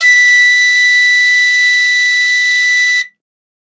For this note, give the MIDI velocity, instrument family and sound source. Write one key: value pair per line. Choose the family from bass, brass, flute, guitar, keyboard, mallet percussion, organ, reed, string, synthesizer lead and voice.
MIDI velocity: 100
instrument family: flute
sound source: acoustic